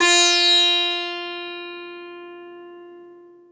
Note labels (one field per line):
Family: guitar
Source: acoustic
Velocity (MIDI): 100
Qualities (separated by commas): bright, multiphonic, reverb